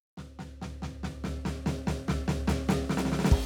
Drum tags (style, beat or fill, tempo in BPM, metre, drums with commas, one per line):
rock
fill
145 BPM
4/4
crash, snare, floor tom, kick